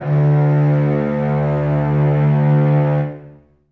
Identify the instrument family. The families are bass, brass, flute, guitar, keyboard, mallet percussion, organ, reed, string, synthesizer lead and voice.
string